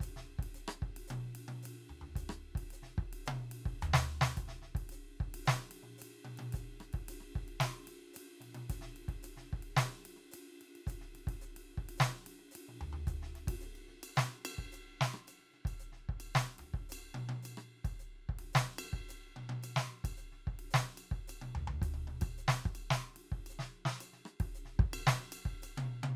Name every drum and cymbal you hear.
ride, ride bell, hi-hat pedal, snare, cross-stick, high tom, floor tom and kick